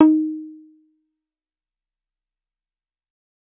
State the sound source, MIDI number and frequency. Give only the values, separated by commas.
synthesizer, 63, 311.1 Hz